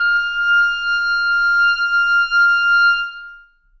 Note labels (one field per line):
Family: reed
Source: acoustic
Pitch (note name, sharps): F6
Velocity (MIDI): 25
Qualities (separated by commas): reverb